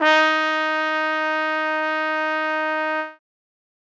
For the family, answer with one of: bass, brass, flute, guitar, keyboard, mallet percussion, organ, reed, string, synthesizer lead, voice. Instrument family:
brass